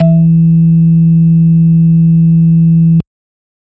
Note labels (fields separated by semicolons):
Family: organ; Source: electronic; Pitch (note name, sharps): E3; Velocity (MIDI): 100